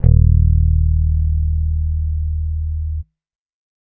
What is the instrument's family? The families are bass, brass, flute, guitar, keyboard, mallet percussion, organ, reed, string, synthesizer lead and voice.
bass